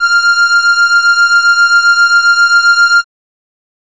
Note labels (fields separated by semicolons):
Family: keyboard; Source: acoustic; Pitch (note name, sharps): F6; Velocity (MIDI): 75; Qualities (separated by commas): bright